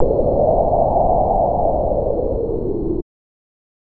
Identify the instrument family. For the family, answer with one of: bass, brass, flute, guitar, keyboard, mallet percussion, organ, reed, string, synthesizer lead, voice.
bass